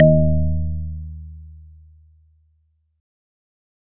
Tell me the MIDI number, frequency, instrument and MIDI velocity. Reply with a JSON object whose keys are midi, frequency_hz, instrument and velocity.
{"midi": 39, "frequency_hz": 77.78, "instrument": "electronic organ", "velocity": 100}